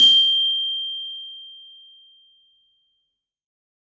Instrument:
acoustic mallet percussion instrument